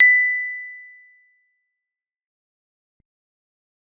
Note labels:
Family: guitar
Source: electronic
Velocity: 50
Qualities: fast decay

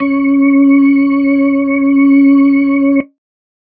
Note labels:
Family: organ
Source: electronic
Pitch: C#4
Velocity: 25

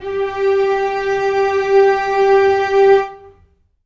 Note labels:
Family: string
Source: acoustic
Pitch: G4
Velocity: 25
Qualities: reverb

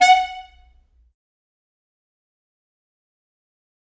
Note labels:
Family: reed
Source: acoustic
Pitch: F#5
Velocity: 127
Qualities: fast decay, percussive, reverb

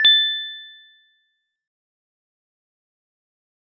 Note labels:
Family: mallet percussion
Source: acoustic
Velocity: 25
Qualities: fast decay, multiphonic

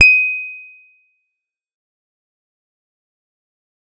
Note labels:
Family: guitar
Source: electronic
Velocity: 75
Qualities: fast decay, percussive

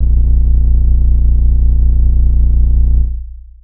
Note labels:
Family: keyboard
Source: electronic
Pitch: A#0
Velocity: 75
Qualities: distorted, long release

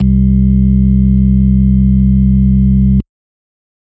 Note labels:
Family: organ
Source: electronic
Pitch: C2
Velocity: 50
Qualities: dark

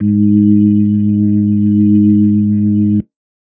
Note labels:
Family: organ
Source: electronic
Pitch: G#2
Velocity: 50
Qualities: dark

